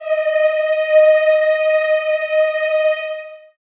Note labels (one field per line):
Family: voice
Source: acoustic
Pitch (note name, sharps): D#5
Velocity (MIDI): 100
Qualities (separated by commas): long release, reverb